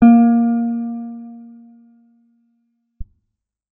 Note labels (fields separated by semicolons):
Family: guitar; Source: electronic; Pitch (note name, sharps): A#3; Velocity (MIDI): 25; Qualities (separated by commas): reverb